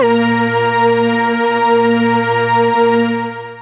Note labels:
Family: synthesizer lead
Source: synthesizer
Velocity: 75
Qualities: bright, long release

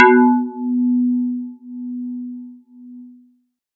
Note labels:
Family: guitar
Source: synthesizer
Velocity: 100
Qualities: dark

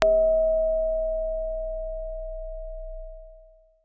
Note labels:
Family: keyboard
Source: acoustic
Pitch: B0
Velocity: 127

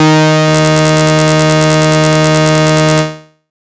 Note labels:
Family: bass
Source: synthesizer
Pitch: D#3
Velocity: 25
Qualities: bright, distorted

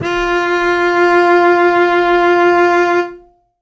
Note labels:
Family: string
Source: acoustic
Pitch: F4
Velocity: 75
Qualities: reverb

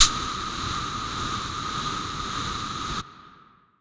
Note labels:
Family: flute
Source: acoustic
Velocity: 50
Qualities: distorted

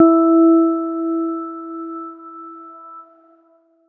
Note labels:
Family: keyboard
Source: electronic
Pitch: E4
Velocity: 100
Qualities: dark

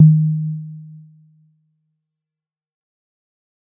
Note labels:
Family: mallet percussion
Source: acoustic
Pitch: D#3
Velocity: 25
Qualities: fast decay

